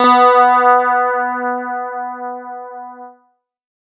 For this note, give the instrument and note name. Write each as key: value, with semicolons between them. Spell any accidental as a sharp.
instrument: electronic guitar; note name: B3